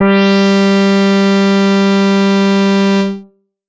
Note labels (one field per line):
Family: bass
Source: synthesizer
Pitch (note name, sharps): G3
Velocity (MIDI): 100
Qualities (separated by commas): distorted